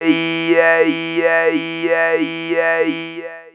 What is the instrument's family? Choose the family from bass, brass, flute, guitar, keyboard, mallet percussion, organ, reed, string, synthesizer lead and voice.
voice